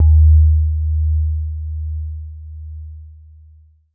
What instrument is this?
electronic keyboard